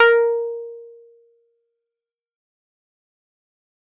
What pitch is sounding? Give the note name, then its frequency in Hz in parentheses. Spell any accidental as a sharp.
A#4 (466.2 Hz)